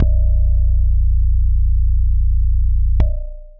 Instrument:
electronic keyboard